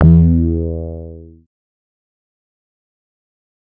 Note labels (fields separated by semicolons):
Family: bass; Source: synthesizer; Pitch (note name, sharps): E2; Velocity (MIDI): 127; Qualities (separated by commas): distorted, fast decay